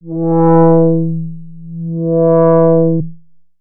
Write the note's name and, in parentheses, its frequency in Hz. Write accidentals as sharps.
E3 (164.8 Hz)